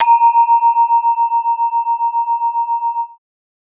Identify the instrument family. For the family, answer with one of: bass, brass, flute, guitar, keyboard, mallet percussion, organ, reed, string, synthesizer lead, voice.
mallet percussion